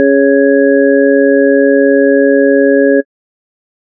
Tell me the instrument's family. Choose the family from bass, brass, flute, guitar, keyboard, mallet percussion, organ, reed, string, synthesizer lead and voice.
organ